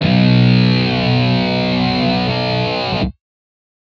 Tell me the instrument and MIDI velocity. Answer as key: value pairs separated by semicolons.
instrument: synthesizer guitar; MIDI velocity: 50